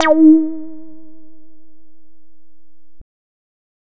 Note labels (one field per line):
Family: bass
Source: synthesizer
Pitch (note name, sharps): D#4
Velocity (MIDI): 50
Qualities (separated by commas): distorted